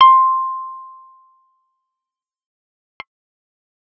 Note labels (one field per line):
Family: bass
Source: synthesizer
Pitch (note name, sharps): C6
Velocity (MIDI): 75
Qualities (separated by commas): fast decay